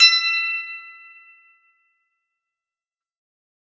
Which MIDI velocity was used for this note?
50